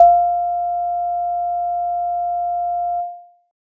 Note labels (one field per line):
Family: keyboard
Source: electronic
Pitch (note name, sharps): F5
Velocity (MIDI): 25